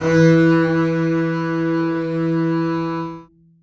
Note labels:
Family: string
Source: acoustic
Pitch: E3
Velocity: 127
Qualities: reverb

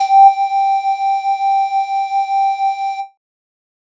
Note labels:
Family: flute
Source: synthesizer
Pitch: G5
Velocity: 75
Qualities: distorted

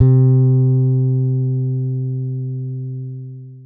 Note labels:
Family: guitar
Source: acoustic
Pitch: C3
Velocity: 25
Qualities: dark, long release

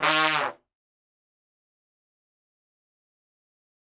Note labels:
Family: brass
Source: acoustic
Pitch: D#3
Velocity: 75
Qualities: fast decay, reverb

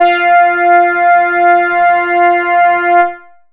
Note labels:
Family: bass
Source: synthesizer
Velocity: 100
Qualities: bright, distorted

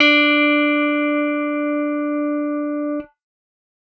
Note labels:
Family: guitar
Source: electronic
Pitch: D4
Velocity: 100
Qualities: reverb

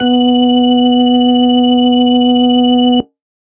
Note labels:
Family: organ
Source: electronic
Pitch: B3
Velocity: 127

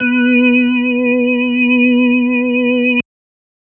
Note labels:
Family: organ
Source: electronic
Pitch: B3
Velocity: 75

